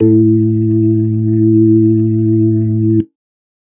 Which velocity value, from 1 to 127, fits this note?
127